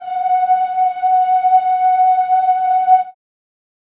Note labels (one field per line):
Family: voice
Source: acoustic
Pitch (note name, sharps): F#5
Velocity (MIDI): 127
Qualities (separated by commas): reverb